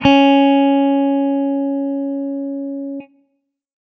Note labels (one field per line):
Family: guitar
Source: electronic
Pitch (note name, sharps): C#4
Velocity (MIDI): 50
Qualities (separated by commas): distorted